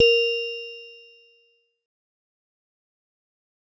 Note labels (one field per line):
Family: mallet percussion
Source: acoustic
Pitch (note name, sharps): A#4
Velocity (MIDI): 50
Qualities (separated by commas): fast decay